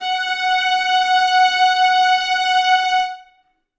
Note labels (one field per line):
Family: string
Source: acoustic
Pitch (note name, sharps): F#5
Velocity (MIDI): 75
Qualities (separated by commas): reverb